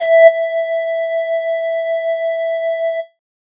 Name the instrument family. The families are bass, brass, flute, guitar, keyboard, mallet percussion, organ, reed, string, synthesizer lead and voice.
flute